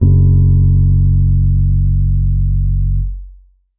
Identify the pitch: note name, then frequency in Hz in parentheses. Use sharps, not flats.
F#1 (46.25 Hz)